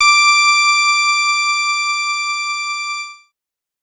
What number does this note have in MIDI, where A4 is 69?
86